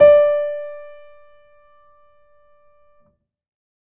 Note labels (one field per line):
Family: keyboard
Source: acoustic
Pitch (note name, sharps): D5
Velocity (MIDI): 75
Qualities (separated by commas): reverb